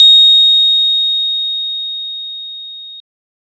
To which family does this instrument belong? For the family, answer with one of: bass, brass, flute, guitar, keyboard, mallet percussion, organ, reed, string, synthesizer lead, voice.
organ